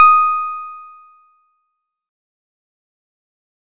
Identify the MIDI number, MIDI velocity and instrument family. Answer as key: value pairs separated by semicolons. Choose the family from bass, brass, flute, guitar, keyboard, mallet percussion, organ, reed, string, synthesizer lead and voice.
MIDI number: 87; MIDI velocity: 25; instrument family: guitar